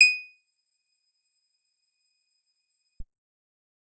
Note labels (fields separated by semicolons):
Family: guitar; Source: acoustic; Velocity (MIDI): 127; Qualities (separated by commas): bright, percussive